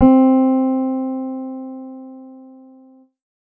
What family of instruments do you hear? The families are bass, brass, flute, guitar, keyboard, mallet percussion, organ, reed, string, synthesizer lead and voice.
keyboard